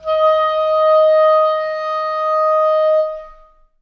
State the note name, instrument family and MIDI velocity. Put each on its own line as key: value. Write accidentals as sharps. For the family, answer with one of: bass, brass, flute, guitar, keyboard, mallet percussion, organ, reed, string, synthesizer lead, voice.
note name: D#5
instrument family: reed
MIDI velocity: 25